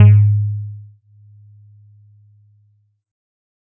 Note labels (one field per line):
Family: keyboard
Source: electronic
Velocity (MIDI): 50